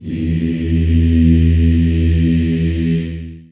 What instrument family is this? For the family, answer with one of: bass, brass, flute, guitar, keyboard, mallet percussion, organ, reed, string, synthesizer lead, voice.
voice